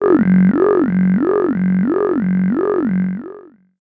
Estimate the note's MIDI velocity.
25